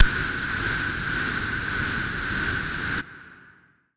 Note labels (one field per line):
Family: flute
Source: acoustic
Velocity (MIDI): 127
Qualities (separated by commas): distorted